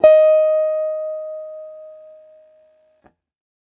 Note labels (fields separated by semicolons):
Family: guitar; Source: electronic; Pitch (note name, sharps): D#5; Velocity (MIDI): 50